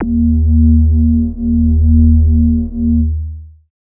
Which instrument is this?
synthesizer bass